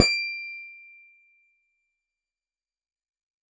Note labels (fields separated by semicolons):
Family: keyboard; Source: electronic; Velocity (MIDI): 50; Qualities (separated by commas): fast decay